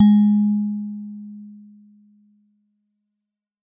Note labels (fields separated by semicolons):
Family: mallet percussion; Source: acoustic; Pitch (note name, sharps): G#3; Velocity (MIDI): 75